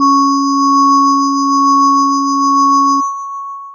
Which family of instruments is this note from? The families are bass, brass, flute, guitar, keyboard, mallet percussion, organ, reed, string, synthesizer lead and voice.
mallet percussion